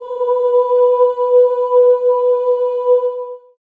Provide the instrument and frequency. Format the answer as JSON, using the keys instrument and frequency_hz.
{"instrument": "acoustic voice", "frequency_hz": 493.9}